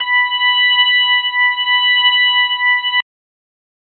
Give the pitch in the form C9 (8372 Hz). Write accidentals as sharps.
B5 (987.8 Hz)